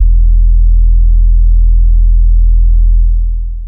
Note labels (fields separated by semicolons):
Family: bass; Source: synthesizer; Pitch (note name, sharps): E1; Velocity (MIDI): 25; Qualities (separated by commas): long release